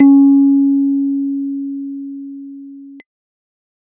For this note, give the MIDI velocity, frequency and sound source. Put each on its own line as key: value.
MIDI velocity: 25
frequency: 277.2 Hz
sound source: electronic